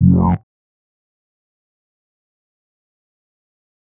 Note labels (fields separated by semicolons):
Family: bass; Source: synthesizer; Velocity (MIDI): 127; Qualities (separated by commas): distorted, fast decay, percussive